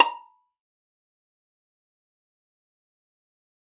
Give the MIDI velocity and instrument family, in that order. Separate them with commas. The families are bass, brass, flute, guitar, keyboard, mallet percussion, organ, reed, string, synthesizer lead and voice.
50, string